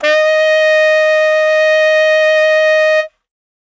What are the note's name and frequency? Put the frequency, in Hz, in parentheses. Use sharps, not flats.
D#5 (622.3 Hz)